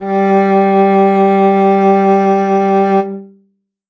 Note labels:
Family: string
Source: acoustic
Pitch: G3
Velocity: 50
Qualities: reverb

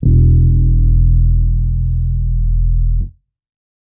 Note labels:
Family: keyboard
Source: electronic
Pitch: E1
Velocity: 25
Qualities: dark

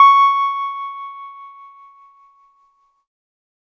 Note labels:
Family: keyboard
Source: electronic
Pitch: C#6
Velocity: 100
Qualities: distorted

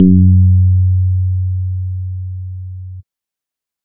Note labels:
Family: bass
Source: synthesizer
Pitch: F#2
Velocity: 50

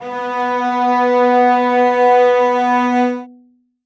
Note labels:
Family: string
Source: acoustic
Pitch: B3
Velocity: 50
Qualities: reverb

